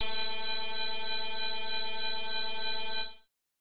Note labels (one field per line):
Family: bass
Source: synthesizer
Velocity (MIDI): 75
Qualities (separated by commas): bright, distorted